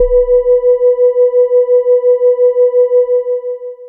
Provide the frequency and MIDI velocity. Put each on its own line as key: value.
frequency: 493.9 Hz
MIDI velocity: 25